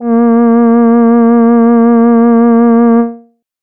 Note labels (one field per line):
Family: voice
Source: synthesizer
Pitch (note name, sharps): A#3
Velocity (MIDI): 25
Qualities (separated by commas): dark